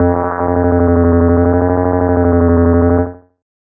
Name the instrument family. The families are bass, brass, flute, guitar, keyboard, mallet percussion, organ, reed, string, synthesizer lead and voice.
bass